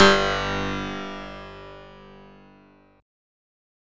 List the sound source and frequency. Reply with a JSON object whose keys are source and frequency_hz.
{"source": "synthesizer", "frequency_hz": 49}